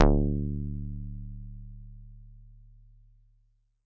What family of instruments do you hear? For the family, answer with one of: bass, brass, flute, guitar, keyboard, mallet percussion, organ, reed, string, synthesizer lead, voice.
mallet percussion